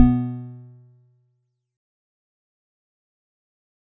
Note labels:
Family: mallet percussion; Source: acoustic; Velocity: 100; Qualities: fast decay, percussive

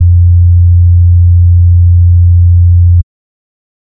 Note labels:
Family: bass; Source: synthesizer; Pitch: F2; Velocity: 50; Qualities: dark

